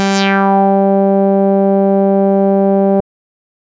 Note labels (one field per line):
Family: bass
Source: synthesizer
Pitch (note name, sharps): G3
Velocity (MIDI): 127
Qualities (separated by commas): distorted